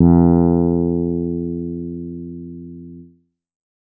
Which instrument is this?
synthesizer bass